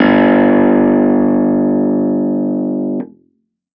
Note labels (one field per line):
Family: keyboard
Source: electronic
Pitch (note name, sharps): G1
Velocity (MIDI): 75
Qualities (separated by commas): distorted